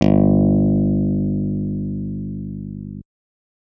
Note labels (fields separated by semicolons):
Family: keyboard; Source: electronic; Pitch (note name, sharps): G1; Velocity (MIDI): 127; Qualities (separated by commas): distorted